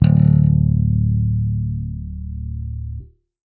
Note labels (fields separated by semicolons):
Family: bass; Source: electronic; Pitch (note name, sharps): D1; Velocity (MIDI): 100